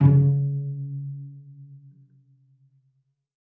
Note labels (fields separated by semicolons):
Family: string; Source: acoustic; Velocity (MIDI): 25; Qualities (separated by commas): dark, reverb